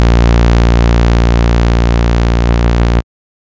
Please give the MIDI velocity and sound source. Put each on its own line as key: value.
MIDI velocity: 127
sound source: synthesizer